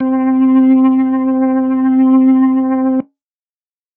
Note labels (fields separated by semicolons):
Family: organ; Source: electronic; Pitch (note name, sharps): C4; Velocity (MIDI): 25